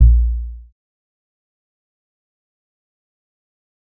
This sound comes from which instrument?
synthesizer bass